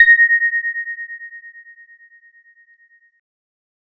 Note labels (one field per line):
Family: keyboard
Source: electronic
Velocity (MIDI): 25